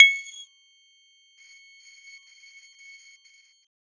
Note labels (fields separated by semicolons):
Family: mallet percussion; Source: acoustic; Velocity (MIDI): 100; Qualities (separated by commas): multiphonic, percussive